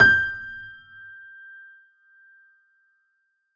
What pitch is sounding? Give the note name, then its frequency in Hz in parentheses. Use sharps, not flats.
G6 (1568 Hz)